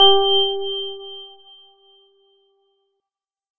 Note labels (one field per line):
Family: organ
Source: electronic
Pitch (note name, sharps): G4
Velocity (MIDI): 127